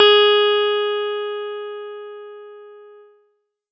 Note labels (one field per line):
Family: keyboard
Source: electronic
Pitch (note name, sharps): G#4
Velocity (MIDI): 100